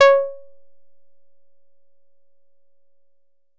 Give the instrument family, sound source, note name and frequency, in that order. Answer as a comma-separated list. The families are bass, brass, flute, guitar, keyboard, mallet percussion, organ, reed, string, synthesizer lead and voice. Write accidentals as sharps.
guitar, synthesizer, C#5, 554.4 Hz